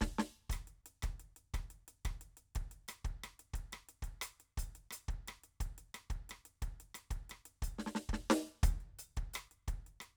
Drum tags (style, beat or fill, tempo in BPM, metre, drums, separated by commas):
chacarera, beat, 118 BPM, 4/4, closed hi-hat, snare, cross-stick, kick